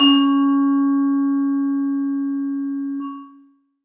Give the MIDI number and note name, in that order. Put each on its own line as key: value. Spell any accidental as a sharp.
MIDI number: 61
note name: C#4